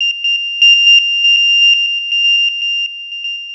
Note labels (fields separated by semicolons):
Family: synthesizer lead; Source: synthesizer; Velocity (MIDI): 25; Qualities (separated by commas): bright, long release, tempo-synced